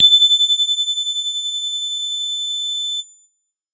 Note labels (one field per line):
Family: bass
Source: synthesizer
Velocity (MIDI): 127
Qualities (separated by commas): bright